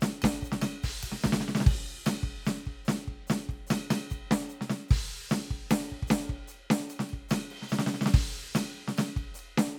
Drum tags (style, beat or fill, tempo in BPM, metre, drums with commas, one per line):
Motown
beat
148 BPM
4/4
crash, ride, ride bell, hi-hat pedal, snare, kick